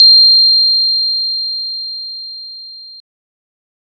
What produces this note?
electronic organ